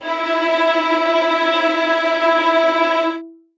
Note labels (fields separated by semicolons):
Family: string; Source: acoustic; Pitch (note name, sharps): E4; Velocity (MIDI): 50; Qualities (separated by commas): bright, non-linear envelope, reverb